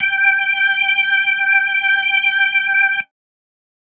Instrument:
electronic organ